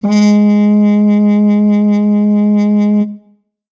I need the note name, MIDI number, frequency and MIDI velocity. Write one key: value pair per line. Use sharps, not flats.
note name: G#3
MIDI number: 56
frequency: 207.7 Hz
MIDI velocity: 75